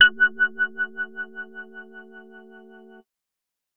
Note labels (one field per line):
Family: bass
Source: synthesizer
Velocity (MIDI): 75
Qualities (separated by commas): distorted